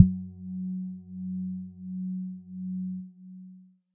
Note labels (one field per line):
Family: mallet percussion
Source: electronic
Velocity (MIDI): 25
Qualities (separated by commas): long release